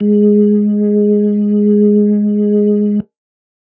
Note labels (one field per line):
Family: organ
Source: electronic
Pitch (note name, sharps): G#3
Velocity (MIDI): 100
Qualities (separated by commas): dark